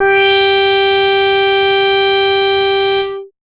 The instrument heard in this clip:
synthesizer bass